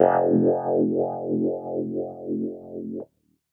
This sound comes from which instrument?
electronic keyboard